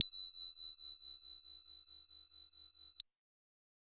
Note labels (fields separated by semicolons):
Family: organ; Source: electronic; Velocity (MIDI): 100; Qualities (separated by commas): bright